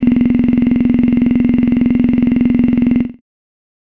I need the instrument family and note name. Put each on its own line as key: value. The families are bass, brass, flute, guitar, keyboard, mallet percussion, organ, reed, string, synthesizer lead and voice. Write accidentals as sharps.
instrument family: voice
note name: F0